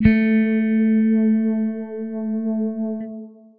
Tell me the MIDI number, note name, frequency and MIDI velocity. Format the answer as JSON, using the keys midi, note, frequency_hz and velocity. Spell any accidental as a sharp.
{"midi": 57, "note": "A3", "frequency_hz": 220, "velocity": 50}